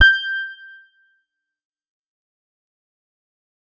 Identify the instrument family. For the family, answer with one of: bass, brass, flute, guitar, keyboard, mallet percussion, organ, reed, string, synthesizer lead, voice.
guitar